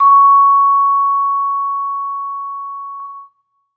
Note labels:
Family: mallet percussion; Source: acoustic; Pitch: C#6; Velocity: 100; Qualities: reverb

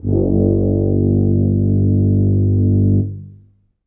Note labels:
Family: brass; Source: acoustic; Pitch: G1; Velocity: 25; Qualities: dark, reverb

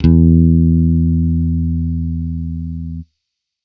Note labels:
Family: bass; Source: electronic; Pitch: E2; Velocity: 25; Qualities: distorted

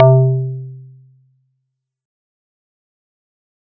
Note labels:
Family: mallet percussion; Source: acoustic; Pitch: C3; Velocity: 127; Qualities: fast decay

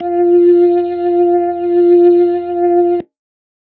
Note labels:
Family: organ; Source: electronic; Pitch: F4; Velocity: 50

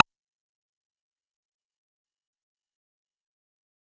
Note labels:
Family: bass; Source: synthesizer; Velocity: 25; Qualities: distorted, fast decay, percussive

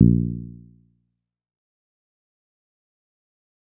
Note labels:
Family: bass; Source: synthesizer; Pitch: A#1; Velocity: 75; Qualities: dark, fast decay, percussive

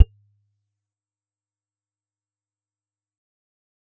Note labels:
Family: guitar; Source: acoustic; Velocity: 127; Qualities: fast decay, percussive

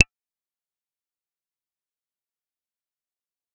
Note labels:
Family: bass; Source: synthesizer; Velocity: 50; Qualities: fast decay, percussive

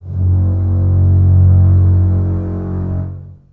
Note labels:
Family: string; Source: acoustic; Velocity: 25; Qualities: long release, reverb

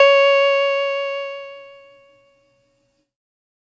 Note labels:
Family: keyboard; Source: electronic; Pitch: C#5; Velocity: 25; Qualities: distorted

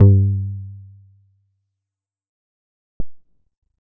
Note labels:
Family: bass; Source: synthesizer; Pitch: G2; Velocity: 50; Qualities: dark, fast decay

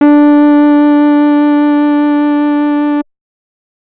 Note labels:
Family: bass; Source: synthesizer; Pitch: D4; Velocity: 127; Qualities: distorted

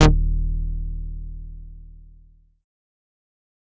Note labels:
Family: bass; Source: synthesizer; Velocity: 127; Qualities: distorted, fast decay

